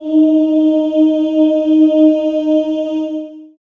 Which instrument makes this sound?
acoustic voice